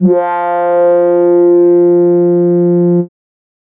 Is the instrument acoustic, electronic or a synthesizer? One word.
synthesizer